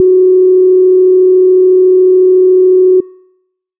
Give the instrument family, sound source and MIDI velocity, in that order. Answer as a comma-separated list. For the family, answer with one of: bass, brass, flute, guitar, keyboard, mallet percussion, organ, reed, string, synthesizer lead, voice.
bass, synthesizer, 127